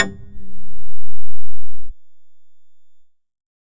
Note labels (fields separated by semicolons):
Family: bass; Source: synthesizer; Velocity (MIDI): 50